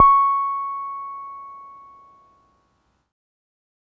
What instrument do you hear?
electronic keyboard